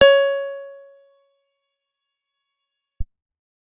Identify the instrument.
acoustic guitar